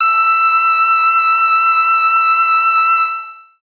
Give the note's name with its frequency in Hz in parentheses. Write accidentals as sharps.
E6 (1319 Hz)